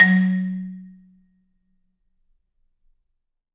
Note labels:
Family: mallet percussion; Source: acoustic; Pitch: F#3; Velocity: 127; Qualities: reverb

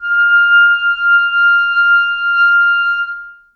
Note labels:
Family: reed; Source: acoustic; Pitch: F6; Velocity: 25; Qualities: reverb

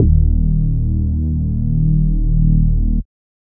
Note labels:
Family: bass; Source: synthesizer; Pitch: D#1; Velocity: 50

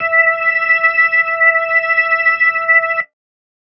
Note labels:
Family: keyboard; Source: electronic; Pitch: E5; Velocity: 25; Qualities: distorted

